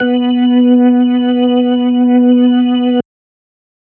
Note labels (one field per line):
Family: organ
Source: electronic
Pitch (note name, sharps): B3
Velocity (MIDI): 50